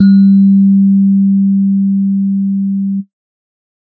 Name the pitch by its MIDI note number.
55